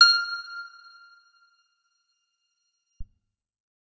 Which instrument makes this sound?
electronic guitar